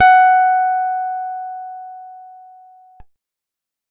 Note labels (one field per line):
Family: guitar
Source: acoustic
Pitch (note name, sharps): F#5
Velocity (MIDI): 25